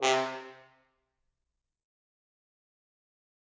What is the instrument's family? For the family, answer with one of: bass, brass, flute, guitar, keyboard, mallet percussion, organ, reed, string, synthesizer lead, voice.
brass